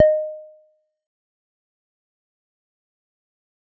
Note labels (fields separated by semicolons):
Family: bass; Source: synthesizer; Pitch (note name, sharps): D#5; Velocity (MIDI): 25; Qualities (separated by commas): fast decay, percussive